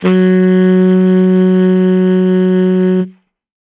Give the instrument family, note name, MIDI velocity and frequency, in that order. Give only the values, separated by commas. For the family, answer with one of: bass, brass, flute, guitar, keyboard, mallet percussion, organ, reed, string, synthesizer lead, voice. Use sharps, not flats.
reed, F#3, 25, 185 Hz